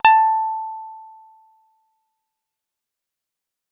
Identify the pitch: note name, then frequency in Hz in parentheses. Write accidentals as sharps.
A5 (880 Hz)